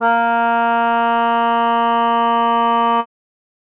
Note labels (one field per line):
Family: reed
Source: acoustic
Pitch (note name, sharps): A#3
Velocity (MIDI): 50